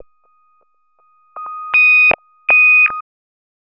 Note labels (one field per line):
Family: bass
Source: synthesizer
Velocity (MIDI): 75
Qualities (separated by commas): tempo-synced